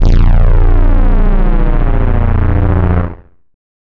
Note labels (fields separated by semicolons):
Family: bass; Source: synthesizer; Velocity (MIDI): 100; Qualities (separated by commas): bright, distorted